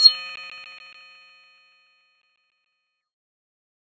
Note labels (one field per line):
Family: bass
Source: synthesizer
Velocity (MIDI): 100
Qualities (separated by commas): bright, distorted, percussive